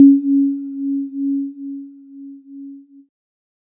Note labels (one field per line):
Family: keyboard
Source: electronic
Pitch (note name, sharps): C#4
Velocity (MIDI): 25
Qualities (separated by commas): multiphonic